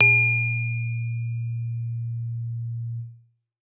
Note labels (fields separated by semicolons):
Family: keyboard; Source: acoustic; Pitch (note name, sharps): A#2; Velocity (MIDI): 127